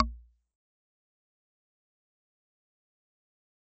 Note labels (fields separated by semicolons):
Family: mallet percussion; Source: acoustic; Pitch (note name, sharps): A#1; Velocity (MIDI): 50; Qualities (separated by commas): fast decay, percussive